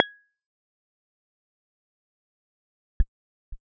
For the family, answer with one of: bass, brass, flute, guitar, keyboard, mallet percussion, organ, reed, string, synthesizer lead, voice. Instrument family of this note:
keyboard